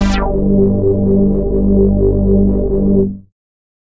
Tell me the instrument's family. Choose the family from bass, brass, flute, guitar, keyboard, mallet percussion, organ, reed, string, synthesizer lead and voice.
bass